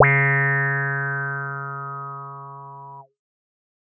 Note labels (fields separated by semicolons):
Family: bass; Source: synthesizer; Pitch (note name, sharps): C#3; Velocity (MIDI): 127